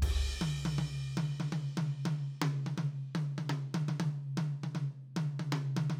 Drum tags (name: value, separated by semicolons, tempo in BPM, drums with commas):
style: jazz; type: beat; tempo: 120 BPM; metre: 4/4; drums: ride, high tom, kick